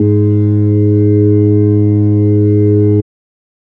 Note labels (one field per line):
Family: organ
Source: electronic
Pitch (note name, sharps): G#2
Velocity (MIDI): 25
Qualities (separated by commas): dark